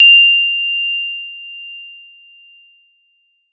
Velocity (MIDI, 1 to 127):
50